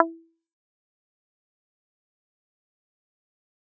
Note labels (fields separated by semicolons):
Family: guitar; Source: electronic; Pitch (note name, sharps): E4; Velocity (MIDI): 75; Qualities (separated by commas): fast decay, percussive